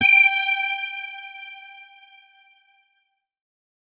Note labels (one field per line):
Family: guitar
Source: electronic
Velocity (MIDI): 25